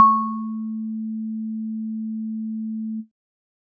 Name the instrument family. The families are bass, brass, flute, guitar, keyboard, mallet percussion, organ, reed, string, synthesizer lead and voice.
keyboard